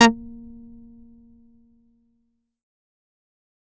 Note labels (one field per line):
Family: bass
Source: synthesizer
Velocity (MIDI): 127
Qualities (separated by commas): distorted, fast decay, percussive